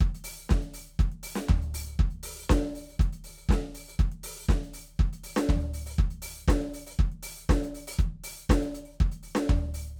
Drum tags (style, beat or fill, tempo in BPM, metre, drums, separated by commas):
disco, beat, 120 BPM, 4/4, closed hi-hat, open hi-hat, hi-hat pedal, snare, floor tom, kick